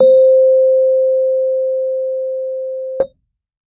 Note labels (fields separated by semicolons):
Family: keyboard; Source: electronic; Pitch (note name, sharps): C5; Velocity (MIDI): 25